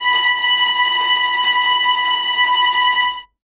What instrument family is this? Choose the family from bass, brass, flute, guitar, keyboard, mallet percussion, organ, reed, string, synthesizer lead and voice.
string